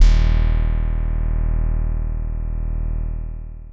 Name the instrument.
synthesizer guitar